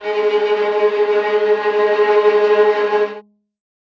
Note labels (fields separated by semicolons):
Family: string; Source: acoustic; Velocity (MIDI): 75; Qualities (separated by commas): non-linear envelope, reverb